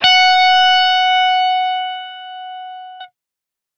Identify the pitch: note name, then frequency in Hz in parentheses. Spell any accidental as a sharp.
F#5 (740 Hz)